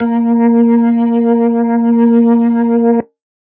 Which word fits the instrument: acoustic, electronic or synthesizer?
electronic